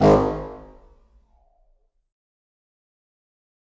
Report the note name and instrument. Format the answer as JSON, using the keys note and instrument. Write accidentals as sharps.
{"note": "G#1", "instrument": "acoustic reed instrument"}